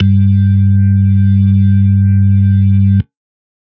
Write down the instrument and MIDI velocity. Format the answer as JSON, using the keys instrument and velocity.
{"instrument": "electronic organ", "velocity": 100}